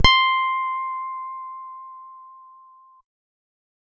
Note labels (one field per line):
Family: guitar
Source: electronic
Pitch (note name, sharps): C6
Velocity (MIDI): 75